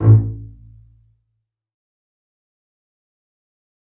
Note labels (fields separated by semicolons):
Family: string; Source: acoustic; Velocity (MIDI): 127; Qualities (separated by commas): fast decay, percussive, reverb